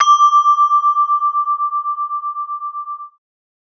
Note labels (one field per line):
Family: mallet percussion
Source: acoustic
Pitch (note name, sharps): D6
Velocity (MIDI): 25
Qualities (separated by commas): bright